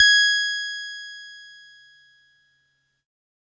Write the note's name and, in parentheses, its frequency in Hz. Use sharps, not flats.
G#6 (1661 Hz)